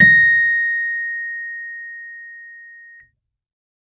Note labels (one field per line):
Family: keyboard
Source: electronic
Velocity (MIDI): 50